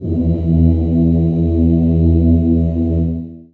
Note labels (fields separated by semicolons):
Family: voice; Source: acoustic; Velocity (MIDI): 100; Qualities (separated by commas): dark, long release, reverb